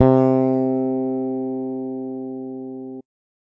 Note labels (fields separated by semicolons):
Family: bass; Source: electronic; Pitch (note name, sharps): C3; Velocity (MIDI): 100